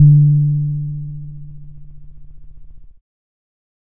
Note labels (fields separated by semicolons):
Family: keyboard; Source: electronic; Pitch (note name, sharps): D3; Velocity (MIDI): 75; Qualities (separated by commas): dark